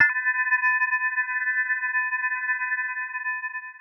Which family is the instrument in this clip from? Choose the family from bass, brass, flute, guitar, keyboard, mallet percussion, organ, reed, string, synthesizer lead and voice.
mallet percussion